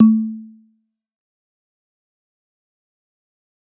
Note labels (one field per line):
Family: mallet percussion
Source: acoustic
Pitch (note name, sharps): A3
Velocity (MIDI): 127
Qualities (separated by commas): fast decay, percussive